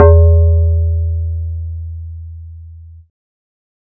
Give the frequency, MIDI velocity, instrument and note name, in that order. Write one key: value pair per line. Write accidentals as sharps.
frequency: 82.41 Hz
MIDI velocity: 75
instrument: synthesizer bass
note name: E2